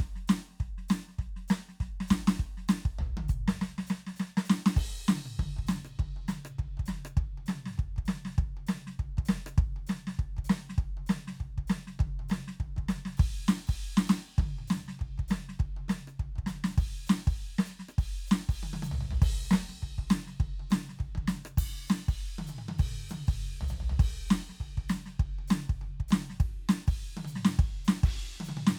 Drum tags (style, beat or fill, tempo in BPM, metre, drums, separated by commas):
rockabilly, beat, 200 BPM, 4/4, crash, ride, hi-hat pedal, snare, cross-stick, high tom, floor tom, kick